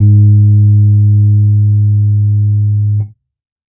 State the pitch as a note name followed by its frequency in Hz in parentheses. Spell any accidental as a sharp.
G#2 (103.8 Hz)